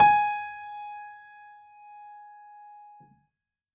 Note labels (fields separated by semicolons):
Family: keyboard; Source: acoustic; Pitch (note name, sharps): G#5; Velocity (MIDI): 100